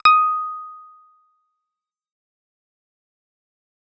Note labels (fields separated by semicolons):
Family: bass; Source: synthesizer; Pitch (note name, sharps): D#6; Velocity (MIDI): 100; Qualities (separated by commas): fast decay